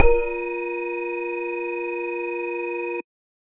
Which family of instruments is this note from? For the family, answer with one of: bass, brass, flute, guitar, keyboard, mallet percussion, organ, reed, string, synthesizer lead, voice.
bass